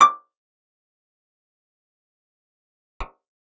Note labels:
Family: guitar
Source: acoustic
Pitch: D6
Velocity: 25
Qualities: fast decay, percussive, reverb

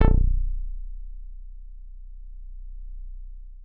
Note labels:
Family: guitar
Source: synthesizer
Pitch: B0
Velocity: 25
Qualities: long release

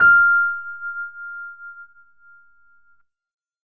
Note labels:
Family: keyboard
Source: electronic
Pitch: F6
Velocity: 50

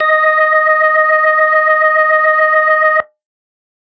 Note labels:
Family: organ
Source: electronic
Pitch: D#5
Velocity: 75

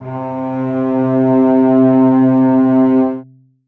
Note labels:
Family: string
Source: acoustic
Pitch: C3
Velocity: 50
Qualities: reverb

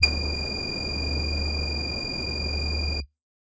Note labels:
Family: voice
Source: synthesizer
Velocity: 50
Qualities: multiphonic

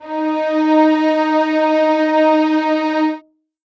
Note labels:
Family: string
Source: acoustic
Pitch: D#4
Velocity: 75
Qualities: reverb

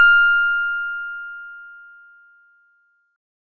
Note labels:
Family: organ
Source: electronic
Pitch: F6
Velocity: 50

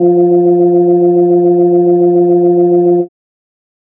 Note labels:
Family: organ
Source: electronic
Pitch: F3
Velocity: 25

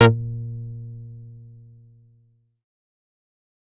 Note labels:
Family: bass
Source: synthesizer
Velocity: 127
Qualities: distorted, fast decay

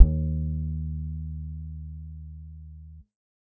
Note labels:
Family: bass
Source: synthesizer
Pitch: D#2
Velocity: 25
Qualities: dark, reverb

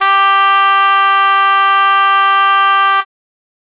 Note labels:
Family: reed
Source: acoustic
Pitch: G4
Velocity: 75

